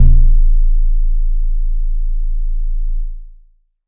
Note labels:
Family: mallet percussion; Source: acoustic; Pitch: A0; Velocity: 75; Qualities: long release

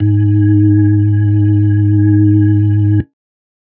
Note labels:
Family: organ; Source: electronic; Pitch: G#2; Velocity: 75; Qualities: dark

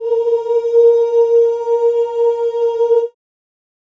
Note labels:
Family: voice; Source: acoustic; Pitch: A#4; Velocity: 127; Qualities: reverb

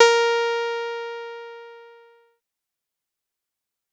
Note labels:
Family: bass; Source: synthesizer; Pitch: A#4; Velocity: 75; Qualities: distorted, fast decay

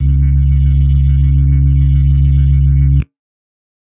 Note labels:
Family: organ; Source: electronic; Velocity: 50; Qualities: dark

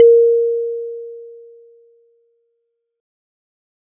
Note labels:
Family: mallet percussion; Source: acoustic; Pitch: A#4; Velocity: 50

